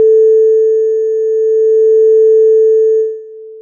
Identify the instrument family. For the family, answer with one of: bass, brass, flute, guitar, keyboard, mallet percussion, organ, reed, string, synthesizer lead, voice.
synthesizer lead